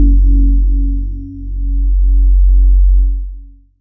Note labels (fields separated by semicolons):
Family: voice; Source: synthesizer; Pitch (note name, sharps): F#1; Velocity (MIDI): 75; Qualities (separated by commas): dark, long release